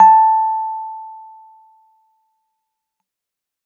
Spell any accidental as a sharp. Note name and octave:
A5